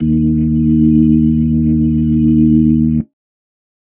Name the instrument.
electronic organ